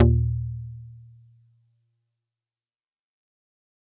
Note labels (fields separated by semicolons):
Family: mallet percussion; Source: acoustic; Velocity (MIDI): 75; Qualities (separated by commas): fast decay, multiphonic